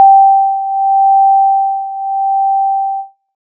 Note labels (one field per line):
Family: synthesizer lead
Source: synthesizer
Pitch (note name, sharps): G5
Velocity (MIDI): 50